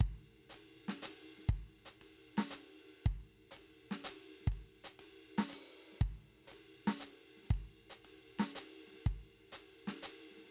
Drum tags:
jazz, beat, 120 BPM, 3/4, ride, hi-hat pedal, snare, kick

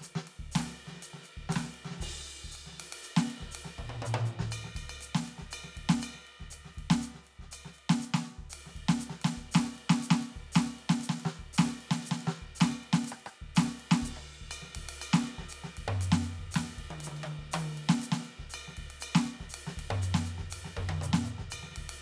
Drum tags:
songo, beat, 120 BPM, 4/4, crash, ride, ride bell, hi-hat pedal, snare, cross-stick, high tom, mid tom, floor tom, kick

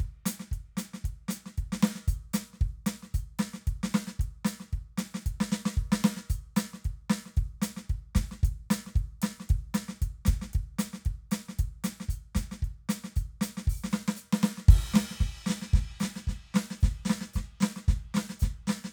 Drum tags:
country, beat, 114 BPM, 4/4, crash, closed hi-hat, open hi-hat, hi-hat pedal, snare, kick

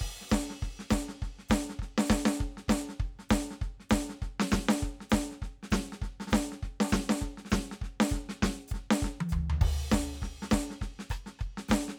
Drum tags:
rockabilly, beat, 200 BPM, 4/4, crash, hi-hat pedal, snare, cross-stick, high tom, floor tom, kick

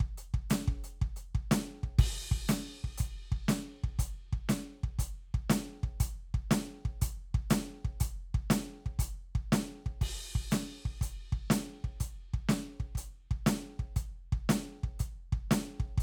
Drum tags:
rock, beat, 120 BPM, 4/4, crash, closed hi-hat, snare, kick

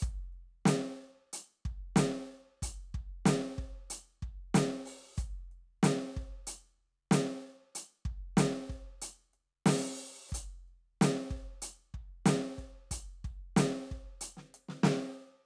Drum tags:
rock, beat, 93 BPM, 4/4, closed hi-hat, open hi-hat, hi-hat pedal, snare, kick

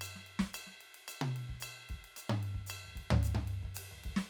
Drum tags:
songo, beat, 112 BPM, 4/4, ride, ride bell, hi-hat pedal, snare, high tom, mid tom, floor tom, kick

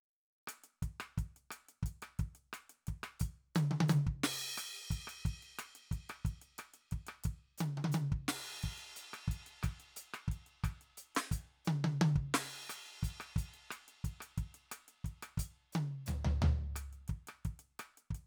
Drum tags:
chacarera, beat, 118 BPM, 4/4, crash, closed hi-hat, hi-hat pedal, snare, cross-stick, high tom, floor tom, kick

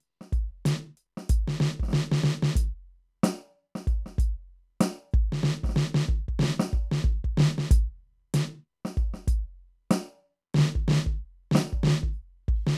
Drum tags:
hip-hop, beat, 94 BPM, 4/4, crash, ride, closed hi-hat, hi-hat pedal, snare, kick

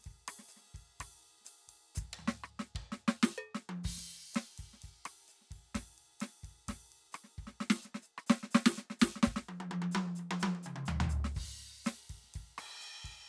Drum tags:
bossa nova, beat, 127 BPM, 4/4, crash, ride, hi-hat pedal, percussion, snare, cross-stick, high tom, mid tom, floor tom, kick

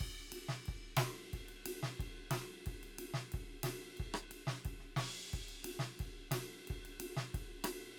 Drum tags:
reggaeton, beat, 90 BPM, 4/4, ride, snare, cross-stick, kick

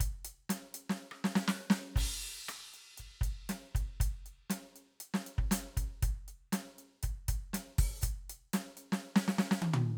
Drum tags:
rock, beat, 120 BPM, 4/4, crash, closed hi-hat, open hi-hat, hi-hat pedal, snare, cross-stick, high tom, mid tom, kick

